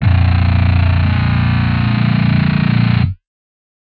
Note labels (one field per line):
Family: guitar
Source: synthesizer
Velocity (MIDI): 127